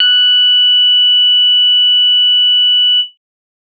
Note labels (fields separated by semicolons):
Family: bass; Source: synthesizer; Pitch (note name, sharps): F#6; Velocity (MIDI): 25